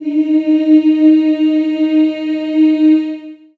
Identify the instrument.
acoustic voice